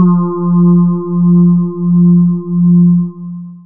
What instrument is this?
synthesizer voice